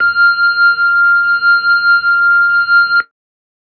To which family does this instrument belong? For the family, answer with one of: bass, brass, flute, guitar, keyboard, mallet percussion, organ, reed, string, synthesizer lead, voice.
keyboard